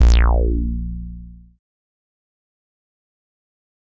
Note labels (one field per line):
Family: bass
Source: synthesizer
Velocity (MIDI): 100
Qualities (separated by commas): bright, distorted, fast decay